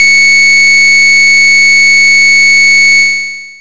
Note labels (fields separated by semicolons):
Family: bass; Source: synthesizer; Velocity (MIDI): 127; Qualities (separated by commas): bright, distorted, long release